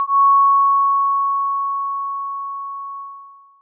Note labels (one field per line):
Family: mallet percussion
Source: electronic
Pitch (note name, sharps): C#6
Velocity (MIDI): 100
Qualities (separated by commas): bright, multiphonic